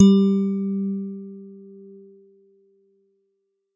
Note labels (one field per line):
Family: mallet percussion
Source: acoustic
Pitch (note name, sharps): G3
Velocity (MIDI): 75